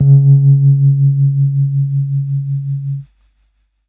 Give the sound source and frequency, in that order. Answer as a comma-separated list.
electronic, 138.6 Hz